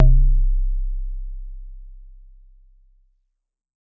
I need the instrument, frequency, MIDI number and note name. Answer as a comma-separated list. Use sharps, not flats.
acoustic mallet percussion instrument, 32.7 Hz, 24, C1